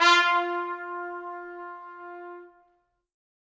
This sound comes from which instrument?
acoustic brass instrument